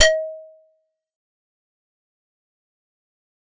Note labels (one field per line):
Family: keyboard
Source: acoustic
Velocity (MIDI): 100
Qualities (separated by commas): fast decay, percussive